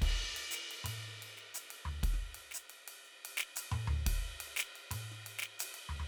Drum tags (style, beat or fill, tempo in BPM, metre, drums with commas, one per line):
Latin
beat
118 BPM
4/4
ride, hi-hat pedal, snare, mid tom, floor tom, kick